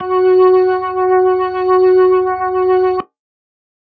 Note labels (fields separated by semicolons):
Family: organ; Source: electronic; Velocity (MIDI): 50